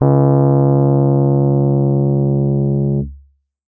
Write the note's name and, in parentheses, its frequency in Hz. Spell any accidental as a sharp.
C#2 (69.3 Hz)